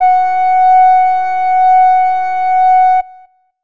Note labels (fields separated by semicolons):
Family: flute; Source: acoustic; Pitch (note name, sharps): F#5; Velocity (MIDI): 75